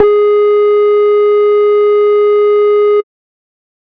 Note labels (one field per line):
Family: bass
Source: synthesizer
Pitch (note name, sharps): G#4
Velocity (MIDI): 127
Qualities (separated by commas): distorted, tempo-synced